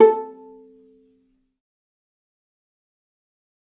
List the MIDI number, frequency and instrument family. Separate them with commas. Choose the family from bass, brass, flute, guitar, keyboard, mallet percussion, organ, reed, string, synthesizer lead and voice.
69, 440 Hz, string